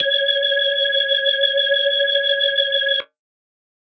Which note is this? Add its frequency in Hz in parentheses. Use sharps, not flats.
C#5 (554.4 Hz)